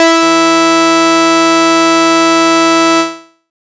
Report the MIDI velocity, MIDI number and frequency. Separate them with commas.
100, 64, 329.6 Hz